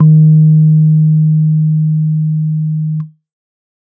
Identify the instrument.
electronic keyboard